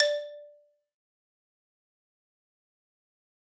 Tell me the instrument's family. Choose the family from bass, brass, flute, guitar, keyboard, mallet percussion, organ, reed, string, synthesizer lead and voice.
mallet percussion